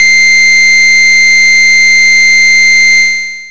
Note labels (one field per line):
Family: bass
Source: synthesizer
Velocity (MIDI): 75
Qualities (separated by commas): bright, distorted, long release